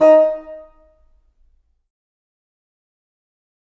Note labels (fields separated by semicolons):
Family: reed; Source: acoustic; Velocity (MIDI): 127; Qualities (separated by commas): fast decay, percussive, reverb